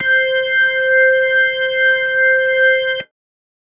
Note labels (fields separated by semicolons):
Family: organ; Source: electronic; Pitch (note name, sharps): C5; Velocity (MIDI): 75